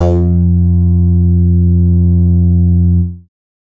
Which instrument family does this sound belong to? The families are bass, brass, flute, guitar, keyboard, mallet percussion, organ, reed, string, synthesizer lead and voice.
bass